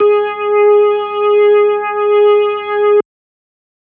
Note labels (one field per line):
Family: organ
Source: electronic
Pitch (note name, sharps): G#4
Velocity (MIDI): 50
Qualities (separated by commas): distorted